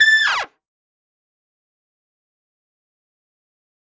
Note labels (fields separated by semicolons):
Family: brass; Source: acoustic; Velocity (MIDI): 25; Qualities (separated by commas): fast decay, reverb